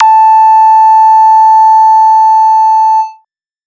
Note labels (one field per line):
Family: bass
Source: synthesizer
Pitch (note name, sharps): A5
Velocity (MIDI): 75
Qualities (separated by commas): bright, distorted